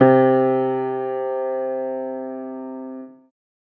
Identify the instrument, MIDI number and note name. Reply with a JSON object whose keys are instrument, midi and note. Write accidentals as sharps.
{"instrument": "acoustic keyboard", "midi": 48, "note": "C3"}